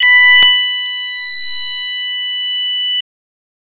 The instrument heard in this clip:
synthesizer voice